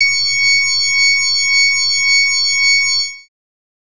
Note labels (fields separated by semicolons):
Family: bass; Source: synthesizer; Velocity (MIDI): 25; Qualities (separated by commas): bright, distorted